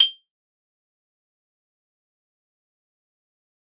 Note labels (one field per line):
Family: guitar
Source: acoustic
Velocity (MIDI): 100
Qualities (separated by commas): bright, fast decay, percussive